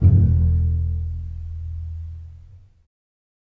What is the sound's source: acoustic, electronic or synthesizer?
acoustic